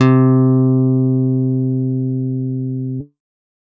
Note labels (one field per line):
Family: guitar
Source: electronic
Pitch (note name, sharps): C3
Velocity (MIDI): 50